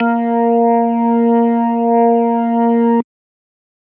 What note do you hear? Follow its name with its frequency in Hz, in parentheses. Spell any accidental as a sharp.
A#3 (233.1 Hz)